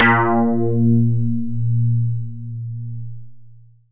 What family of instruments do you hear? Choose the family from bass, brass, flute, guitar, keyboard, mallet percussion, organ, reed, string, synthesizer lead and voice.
synthesizer lead